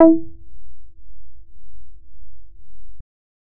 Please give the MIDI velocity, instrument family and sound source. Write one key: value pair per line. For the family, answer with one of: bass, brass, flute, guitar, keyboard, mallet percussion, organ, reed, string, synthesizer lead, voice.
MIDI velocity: 75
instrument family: bass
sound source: synthesizer